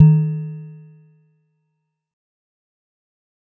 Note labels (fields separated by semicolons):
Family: mallet percussion; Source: acoustic; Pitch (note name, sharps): D#3; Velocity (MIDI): 50; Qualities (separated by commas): dark, fast decay, percussive